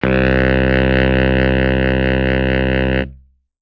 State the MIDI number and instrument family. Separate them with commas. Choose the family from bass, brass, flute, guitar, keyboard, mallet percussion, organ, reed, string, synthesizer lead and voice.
36, reed